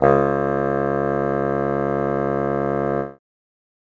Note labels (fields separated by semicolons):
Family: reed; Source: acoustic; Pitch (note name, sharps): C#2; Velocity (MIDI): 127